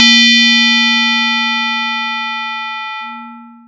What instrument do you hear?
acoustic mallet percussion instrument